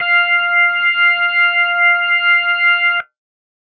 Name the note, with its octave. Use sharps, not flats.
F5